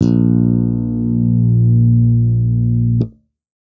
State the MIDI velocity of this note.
127